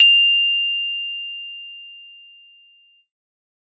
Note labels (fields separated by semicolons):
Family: mallet percussion; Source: acoustic; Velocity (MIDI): 100; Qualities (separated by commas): bright